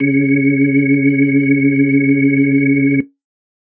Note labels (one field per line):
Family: organ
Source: electronic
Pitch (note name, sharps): C#3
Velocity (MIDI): 100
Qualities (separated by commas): reverb